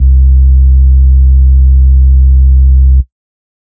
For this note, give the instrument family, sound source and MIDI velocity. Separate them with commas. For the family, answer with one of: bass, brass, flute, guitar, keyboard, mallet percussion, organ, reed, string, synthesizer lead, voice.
organ, electronic, 75